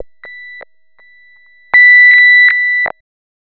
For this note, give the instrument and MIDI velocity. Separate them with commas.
synthesizer bass, 100